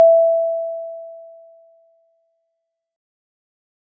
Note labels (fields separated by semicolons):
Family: mallet percussion; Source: acoustic; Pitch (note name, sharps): E5; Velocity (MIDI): 75